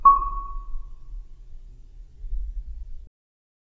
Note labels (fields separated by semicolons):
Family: mallet percussion; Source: acoustic; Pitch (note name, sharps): C#6; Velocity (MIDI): 25; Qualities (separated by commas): reverb